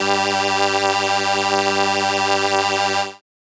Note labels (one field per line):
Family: keyboard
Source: synthesizer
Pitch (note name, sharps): G2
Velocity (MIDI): 100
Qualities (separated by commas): bright